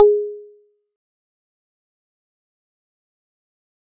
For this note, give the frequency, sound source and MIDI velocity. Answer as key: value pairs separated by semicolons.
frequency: 415.3 Hz; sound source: acoustic; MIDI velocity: 25